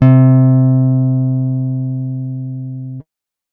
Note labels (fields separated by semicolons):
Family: guitar; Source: acoustic; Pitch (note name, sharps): C3; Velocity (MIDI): 50